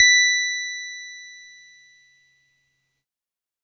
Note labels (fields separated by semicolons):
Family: keyboard; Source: electronic; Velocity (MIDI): 127; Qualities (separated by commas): bright, distorted